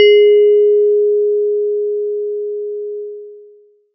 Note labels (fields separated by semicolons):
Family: mallet percussion; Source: electronic; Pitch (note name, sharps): G#4; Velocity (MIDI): 25; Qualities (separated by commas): long release, multiphonic